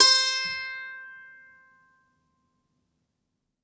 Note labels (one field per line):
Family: guitar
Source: acoustic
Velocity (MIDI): 100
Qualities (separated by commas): bright